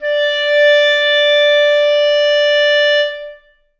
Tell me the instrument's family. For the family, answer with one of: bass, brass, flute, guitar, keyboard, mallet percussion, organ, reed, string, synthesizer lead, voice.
reed